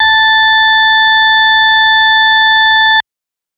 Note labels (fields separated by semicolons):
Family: organ; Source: electronic; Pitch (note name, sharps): A5; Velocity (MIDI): 75